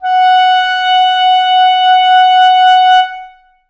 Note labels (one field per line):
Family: reed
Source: acoustic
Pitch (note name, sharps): F#5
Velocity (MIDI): 127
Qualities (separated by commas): reverb